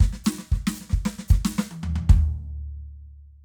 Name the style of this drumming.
country